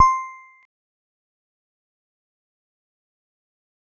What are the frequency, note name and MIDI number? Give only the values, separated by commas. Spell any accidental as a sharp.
1047 Hz, C6, 84